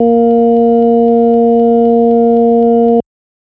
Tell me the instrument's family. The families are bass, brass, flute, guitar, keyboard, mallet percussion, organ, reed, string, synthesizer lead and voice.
organ